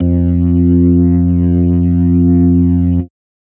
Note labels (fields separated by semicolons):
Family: organ; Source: electronic; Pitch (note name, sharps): F2; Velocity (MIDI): 75; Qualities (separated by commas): dark, distorted